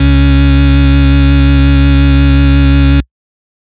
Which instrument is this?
electronic organ